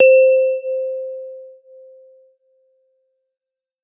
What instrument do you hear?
acoustic mallet percussion instrument